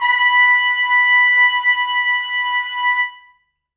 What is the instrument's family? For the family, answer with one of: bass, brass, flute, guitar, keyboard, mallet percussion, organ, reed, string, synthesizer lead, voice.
brass